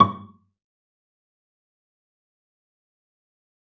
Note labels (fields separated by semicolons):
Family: string; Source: acoustic; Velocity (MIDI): 50; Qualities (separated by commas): fast decay, percussive, reverb